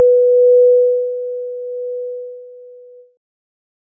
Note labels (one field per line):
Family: keyboard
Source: electronic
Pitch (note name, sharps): B4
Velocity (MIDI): 75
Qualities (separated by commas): multiphonic